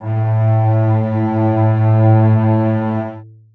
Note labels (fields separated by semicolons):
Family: string; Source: acoustic; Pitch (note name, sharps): A2; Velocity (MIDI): 75; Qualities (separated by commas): reverb